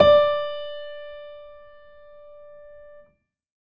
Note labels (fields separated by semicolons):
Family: keyboard; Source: acoustic; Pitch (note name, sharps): D5; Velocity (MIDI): 100; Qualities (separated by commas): reverb